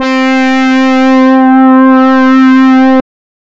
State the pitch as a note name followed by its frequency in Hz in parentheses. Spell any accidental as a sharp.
C4 (261.6 Hz)